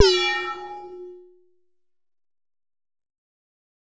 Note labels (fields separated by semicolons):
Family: bass; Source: synthesizer; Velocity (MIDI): 75; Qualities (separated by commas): bright, distorted